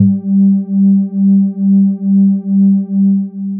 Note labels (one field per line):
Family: bass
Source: synthesizer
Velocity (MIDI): 50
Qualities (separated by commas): long release